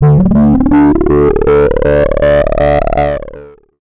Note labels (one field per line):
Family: bass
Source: synthesizer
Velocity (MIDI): 50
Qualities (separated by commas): distorted, long release, multiphonic, tempo-synced